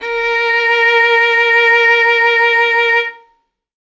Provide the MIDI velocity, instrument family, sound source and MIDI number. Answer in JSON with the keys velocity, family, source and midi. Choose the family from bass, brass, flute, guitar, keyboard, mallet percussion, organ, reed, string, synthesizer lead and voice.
{"velocity": 25, "family": "string", "source": "acoustic", "midi": 70}